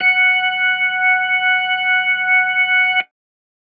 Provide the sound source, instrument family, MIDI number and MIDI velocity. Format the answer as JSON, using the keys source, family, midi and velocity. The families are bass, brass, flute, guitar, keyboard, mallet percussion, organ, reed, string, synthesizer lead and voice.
{"source": "electronic", "family": "organ", "midi": 78, "velocity": 100}